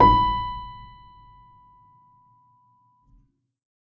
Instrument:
acoustic keyboard